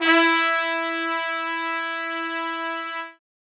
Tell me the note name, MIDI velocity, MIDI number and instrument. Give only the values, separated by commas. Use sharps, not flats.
E4, 127, 64, acoustic brass instrument